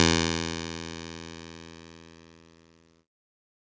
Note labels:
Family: keyboard; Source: electronic; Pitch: E2; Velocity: 100; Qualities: bright, distorted

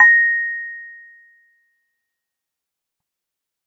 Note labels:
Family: keyboard; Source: electronic; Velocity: 50; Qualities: fast decay

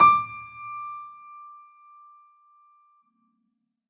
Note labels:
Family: keyboard; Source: acoustic; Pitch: D6; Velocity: 75; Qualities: reverb

